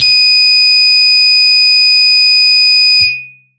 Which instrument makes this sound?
electronic guitar